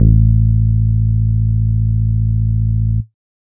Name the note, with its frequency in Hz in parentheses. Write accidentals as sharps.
A1 (55 Hz)